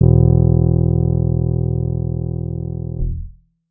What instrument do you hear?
electronic guitar